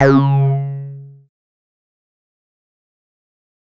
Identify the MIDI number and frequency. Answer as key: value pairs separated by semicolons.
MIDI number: 49; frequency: 138.6 Hz